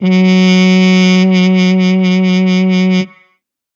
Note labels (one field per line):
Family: brass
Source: acoustic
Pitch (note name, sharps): F#3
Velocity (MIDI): 127